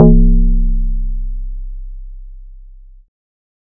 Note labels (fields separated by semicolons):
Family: bass; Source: synthesizer; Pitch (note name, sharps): C1; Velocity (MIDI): 127